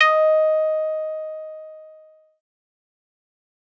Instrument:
synthesizer lead